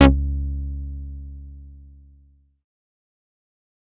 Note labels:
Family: bass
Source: synthesizer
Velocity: 100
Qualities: distorted, fast decay

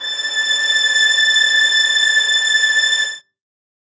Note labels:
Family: string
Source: acoustic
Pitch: A6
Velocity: 100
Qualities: reverb

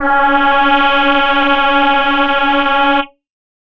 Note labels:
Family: voice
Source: synthesizer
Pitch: C#4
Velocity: 127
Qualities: bright, multiphonic

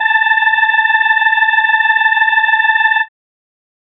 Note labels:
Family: organ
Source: electronic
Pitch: A5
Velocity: 50

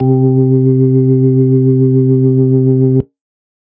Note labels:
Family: organ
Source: electronic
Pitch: C3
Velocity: 75

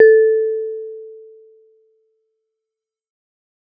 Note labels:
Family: mallet percussion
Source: acoustic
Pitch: A4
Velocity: 127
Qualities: dark, fast decay

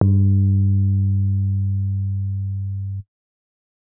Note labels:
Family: keyboard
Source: electronic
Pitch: G2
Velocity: 50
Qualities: dark, distorted

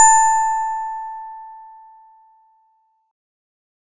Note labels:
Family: organ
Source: electronic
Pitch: A5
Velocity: 75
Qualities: bright

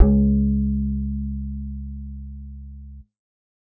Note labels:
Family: bass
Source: synthesizer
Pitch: C#2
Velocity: 100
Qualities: dark, reverb

